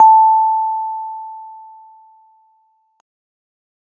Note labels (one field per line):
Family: keyboard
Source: electronic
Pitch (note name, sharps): A5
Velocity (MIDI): 25